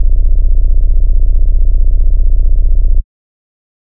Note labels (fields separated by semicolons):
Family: bass; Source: synthesizer; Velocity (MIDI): 75; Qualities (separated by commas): dark, distorted